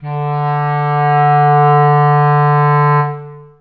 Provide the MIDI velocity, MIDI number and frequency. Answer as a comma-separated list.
127, 50, 146.8 Hz